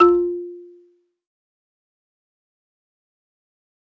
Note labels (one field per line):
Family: mallet percussion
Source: acoustic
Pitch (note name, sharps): F4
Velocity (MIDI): 50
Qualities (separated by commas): fast decay, percussive, reverb